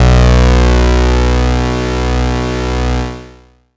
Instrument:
synthesizer bass